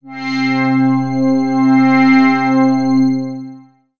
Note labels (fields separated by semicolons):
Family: synthesizer lead; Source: synthesizer; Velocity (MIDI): 75; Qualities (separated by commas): bright, long release, non-linear envelope